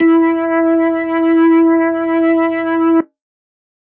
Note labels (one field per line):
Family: organ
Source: electronic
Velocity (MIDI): 25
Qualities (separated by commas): distorted